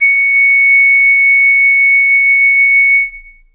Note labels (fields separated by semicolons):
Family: flute; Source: acoustic; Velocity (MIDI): 100; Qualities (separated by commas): reverb